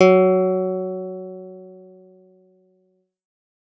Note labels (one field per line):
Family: guitar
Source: electronic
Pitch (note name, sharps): F#3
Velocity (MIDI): 75